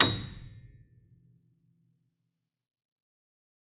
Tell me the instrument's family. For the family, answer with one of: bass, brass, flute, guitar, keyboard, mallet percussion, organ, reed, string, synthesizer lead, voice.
keyboard